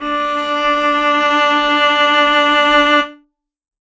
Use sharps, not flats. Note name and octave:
D4